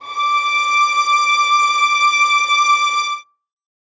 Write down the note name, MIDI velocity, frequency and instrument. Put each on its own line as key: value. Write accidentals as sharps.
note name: D6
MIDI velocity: 25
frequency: 1175 Hz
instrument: acoustic string instrument